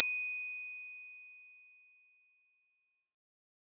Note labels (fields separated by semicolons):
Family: bass; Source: synthesizer; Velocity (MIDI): 75; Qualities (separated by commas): bright